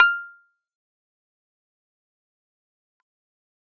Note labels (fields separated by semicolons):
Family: keyboard; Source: electronic; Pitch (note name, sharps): F6; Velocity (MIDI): 25; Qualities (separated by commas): fast decay, percussive